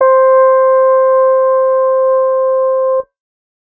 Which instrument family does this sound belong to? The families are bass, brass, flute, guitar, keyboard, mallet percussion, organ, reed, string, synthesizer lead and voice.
guitar